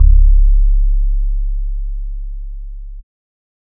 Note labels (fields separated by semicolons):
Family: bass; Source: synthesizer; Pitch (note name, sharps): C#1; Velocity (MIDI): 25